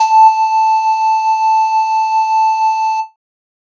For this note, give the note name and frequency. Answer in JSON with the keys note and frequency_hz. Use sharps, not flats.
{"note": "A5", "frequency_hz": 880}